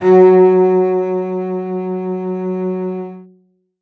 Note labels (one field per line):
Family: string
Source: acoustic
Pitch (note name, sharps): F#3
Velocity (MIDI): 127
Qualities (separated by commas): reverb